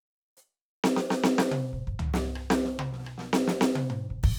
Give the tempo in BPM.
140 BPM